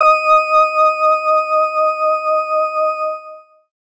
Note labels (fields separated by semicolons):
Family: organ; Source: electronic; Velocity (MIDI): 25; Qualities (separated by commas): distorted